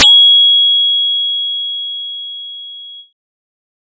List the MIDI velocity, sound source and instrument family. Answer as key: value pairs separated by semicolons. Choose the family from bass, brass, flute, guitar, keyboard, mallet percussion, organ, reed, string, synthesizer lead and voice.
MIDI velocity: 50; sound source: synthesizer; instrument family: bass